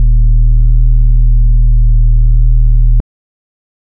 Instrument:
electronic organ